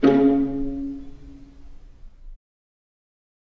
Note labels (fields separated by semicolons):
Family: string; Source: acoustic; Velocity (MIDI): 50; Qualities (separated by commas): dark, fast decay, reverb